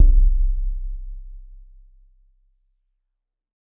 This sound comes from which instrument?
acoustic mallet percussion instrument